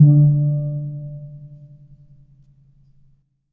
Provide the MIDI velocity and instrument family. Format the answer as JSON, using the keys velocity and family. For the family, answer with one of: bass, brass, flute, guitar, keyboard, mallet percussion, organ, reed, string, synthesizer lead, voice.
{"velocity": 75, "family": "mallet percussion"}